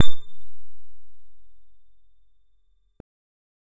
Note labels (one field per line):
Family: bass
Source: synthesizer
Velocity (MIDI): 50